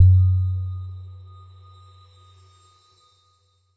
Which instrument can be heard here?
electronic mallet percussion instrument